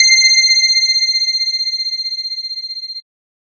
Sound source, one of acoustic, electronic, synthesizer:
synthesizer